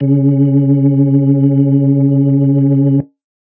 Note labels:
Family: organ; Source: electronic; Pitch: C#3; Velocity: 75

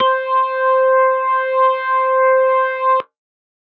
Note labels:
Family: organ; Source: electronic; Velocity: 100

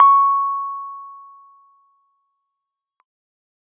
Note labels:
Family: keyboard; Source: electronic; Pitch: C#6; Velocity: 100; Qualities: fast decay

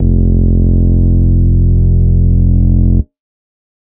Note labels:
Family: organ; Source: electronic; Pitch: F1; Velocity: 25; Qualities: distorted

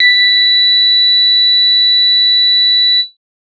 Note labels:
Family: bass; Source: synthesizer; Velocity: 75

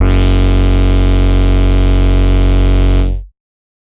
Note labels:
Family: bass; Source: synthesizer; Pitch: F#1; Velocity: 100; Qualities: bright, distorted

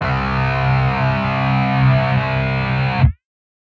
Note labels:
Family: guitar; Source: electronic; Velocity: 25; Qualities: bright, distorted

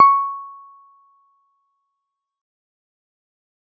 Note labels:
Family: keyboard; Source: electronic; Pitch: C#6; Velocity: 25; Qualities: fast decay, percussive

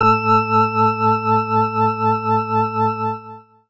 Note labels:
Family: organ; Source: electronic; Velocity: 50; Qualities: distorted

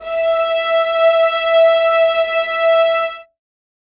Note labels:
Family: string; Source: acoustic; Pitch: E5; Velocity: 75; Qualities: reverb

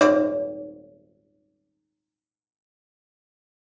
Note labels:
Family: guitar; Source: acoustic; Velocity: 127; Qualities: fast decay, reverb

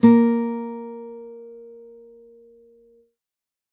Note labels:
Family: guitar; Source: acoustic; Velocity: 50; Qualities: reverb

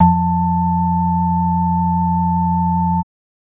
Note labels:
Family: organ; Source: electronic; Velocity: 127; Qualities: multiphonic

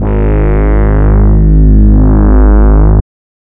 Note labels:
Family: reed; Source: synthesizer; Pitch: G#1; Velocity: 75; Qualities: distorted, non-linear envelope

